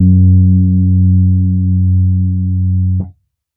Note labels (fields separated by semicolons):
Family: keyboard; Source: electronic; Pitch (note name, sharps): F#2; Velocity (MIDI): 50; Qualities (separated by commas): dark